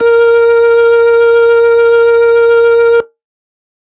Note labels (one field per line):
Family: organ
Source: electronic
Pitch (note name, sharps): A#4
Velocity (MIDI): 25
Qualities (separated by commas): distorted